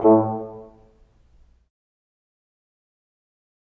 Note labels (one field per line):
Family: brass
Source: acoustic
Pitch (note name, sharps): A2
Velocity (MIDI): 25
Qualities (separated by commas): dark, fast decay, percussive, reverb